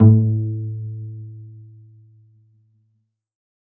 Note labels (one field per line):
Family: string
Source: acoustic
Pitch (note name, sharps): A2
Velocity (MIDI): 100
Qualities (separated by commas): dark, reverb